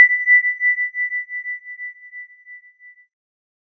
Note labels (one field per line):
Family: keyboard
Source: synthesizer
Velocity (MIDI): 127